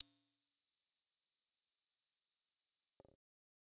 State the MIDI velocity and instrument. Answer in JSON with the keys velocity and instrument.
{"velocity": 50, "instrument": "synthesizer bass"}